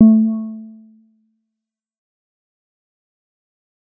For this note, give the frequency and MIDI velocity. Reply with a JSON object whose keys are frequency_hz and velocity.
{"frequency_hz": 220, "velocity": 50}